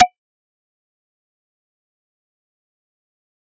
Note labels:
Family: mallet percussion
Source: acoustic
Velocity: 127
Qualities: fast decay, percussive

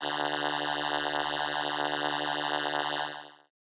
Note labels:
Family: keyboard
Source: synthesizer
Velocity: 100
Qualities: bright

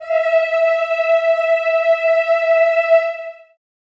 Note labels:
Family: voice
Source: acoustic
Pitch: E5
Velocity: 100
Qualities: reverb

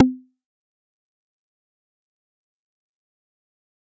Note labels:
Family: bass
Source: synthesizer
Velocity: 100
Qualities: percussive

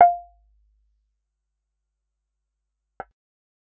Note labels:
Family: bass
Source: synthesizer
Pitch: F5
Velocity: 75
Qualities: percussive

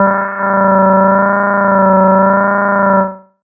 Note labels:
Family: bass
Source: synthesizer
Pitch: G3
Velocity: 100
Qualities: distorted, tempo-synced

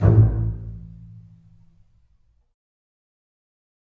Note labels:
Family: string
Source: acoustic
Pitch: A1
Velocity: 75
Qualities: fast decay, reverb

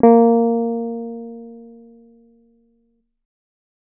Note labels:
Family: guitar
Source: acoustic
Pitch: A#3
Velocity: 25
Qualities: dark

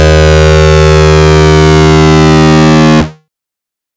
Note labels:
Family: bass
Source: synthesizer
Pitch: D#2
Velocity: 75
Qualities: bright, distorted

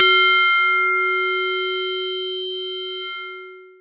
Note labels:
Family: mallet percussion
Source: acoustic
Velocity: 127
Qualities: bright, distorted, long release

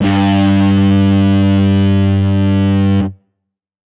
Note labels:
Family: guitar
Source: electronic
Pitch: G2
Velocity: 50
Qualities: bright, distorted

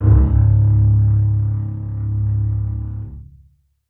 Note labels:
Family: string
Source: acoustic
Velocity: 127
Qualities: reverb

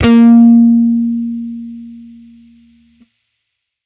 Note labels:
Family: bass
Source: electronic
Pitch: A#3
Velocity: 127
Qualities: distorted

